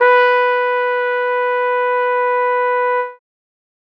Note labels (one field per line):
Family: brass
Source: acoustic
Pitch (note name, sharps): B4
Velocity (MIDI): 25